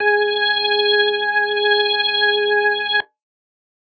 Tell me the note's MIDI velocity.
50